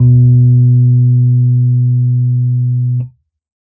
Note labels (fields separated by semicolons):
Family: keyboard; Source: electronic; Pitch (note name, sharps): B2; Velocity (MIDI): 50